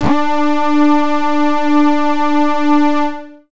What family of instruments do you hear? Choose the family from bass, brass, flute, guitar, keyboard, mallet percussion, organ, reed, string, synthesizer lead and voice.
bass